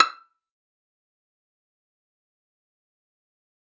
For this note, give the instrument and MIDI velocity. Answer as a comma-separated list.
acoustic string instrument, 75